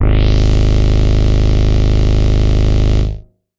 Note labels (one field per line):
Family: bass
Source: synthesizer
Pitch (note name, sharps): G#0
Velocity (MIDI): 75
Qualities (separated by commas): distorted